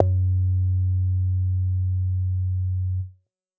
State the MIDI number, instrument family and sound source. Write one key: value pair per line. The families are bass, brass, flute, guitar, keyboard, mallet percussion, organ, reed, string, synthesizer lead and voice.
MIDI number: 42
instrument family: bass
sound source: synthesizer